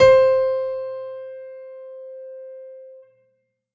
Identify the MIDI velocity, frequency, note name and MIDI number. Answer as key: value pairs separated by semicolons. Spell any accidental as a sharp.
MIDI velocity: 127; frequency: 523.3 Hz; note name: C5; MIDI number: 72